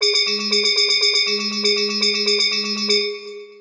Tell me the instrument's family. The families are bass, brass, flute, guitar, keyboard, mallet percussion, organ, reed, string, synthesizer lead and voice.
mallet percussion